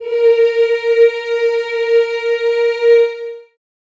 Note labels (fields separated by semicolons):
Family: voice; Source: acoustic; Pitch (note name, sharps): A#4; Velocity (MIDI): 75; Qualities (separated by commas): long release, reverb